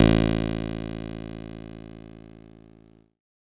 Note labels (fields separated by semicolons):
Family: keyboard; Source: electronic; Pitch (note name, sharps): A1; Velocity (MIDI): 75; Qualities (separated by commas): bright, distorted